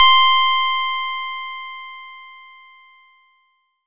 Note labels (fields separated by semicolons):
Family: bass; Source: synthesizer; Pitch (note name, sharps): C6; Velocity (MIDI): 127; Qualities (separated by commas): bright, distorted